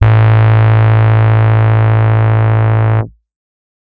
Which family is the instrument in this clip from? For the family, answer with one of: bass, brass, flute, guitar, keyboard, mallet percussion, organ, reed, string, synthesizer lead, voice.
keyboard